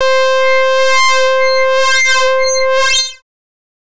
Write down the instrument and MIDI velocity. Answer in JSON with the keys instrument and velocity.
{"instrument": "synthesizer bass", "velocity": 100}